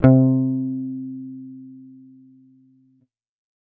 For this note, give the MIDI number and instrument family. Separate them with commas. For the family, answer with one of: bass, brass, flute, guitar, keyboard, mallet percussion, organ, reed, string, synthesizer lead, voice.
48, bass